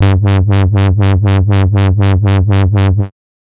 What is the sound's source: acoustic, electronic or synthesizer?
synthesizer